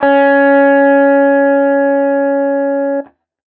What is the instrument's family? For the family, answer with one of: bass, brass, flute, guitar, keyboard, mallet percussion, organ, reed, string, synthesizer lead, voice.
guitar